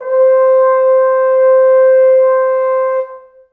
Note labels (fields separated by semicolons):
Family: brass; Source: acoustic; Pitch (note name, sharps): C5; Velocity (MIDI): 75; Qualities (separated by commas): reverb